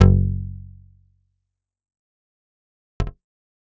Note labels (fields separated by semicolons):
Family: bass; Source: synthesizer; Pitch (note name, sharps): F#1; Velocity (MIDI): 100; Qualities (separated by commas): fast decay, percussive